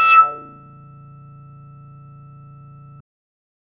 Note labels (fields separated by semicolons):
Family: bass; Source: synthesizer; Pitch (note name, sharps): E6; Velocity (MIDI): 100; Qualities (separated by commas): distorted, percussive